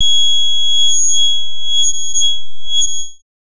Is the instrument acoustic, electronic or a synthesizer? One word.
synthesizer